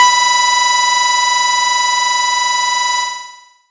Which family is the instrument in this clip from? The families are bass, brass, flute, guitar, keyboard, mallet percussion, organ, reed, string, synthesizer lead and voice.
bass